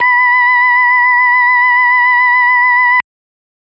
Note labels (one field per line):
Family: organ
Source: electronic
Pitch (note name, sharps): B5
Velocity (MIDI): 75